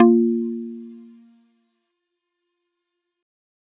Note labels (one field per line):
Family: mallet percussion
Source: acoustic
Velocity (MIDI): 50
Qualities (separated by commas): multiphonic